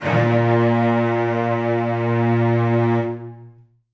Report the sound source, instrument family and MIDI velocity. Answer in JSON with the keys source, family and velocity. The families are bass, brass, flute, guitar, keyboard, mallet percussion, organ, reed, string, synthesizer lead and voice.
{"source": "acoustic", "family": "string", "velocity": 127}